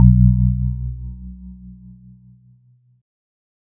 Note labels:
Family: keyboard; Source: electronic; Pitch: B1; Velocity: 127; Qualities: dark

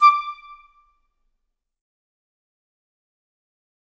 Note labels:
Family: flute; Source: acoustic; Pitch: D6; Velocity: 25; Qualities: fast decay, percussive, reverb

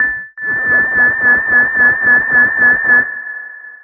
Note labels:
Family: bass; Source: synthesizer; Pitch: A6; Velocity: 127; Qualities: long release, reverb

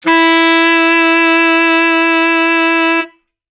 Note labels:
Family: reed; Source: acoustic; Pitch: E4; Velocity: 100; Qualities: bright

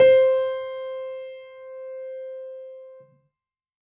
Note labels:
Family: keyboard; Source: acoustic; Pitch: C5; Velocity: 75

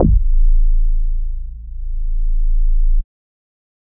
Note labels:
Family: bass; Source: synthesizer; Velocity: 75

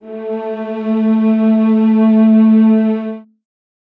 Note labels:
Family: string; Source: acoustic; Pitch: A3; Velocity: 75; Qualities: reverb

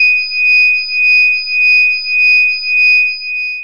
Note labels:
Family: bass; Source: synthesizer; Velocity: 127; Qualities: bright, distorted, long release

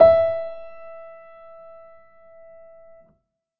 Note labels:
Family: keyboard; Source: acoustic; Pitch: E5; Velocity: 50; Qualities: reverb

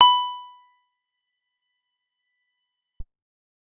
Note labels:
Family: guitar; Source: acoustic; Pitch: B5; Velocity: 75; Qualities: percussive

